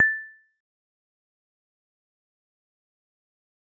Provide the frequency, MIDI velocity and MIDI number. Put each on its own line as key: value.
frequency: 1760 Hz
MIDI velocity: 50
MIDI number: 93